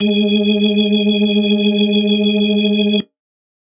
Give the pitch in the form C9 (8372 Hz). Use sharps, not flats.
G#3 (207.7 Hz)